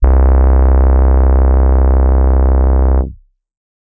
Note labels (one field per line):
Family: keyboard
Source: electronic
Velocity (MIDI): 100